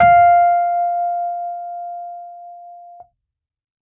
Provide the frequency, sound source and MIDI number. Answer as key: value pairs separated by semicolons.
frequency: 698.5 Hz; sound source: electronic; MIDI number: 77